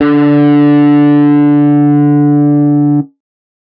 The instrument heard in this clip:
electronic guitar